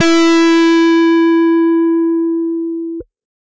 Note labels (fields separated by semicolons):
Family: guitar; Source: electronic; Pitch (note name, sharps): E4; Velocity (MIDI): 127; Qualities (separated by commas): bright, distorted